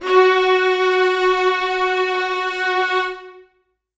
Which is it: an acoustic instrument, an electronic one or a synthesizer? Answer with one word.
acoustic